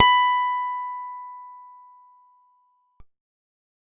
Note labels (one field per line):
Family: guitar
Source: acoustic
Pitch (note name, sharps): B5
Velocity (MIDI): 75